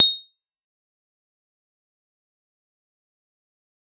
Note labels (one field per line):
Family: mallet percussion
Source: electronic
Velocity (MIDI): 50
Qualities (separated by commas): bright, fast decay, percussive